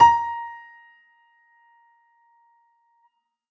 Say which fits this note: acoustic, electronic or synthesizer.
acoustic